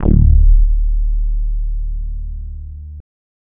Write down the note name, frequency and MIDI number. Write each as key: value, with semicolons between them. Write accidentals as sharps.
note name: D1; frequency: 36.71 Hz; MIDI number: 26